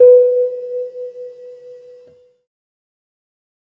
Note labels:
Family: keyboard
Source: electronic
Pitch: B4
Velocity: 50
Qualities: dark, fast decay

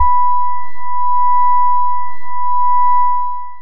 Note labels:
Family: bass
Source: synthesizer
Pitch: B5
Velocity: 25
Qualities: long release

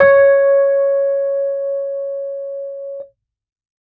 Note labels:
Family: keyboard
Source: electronic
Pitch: C#5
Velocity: 127

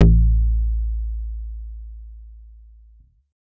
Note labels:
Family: bass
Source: synthesizer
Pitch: A1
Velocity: 127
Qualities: dark

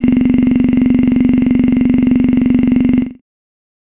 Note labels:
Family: voice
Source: synthesizer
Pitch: F#0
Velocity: 100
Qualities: bright

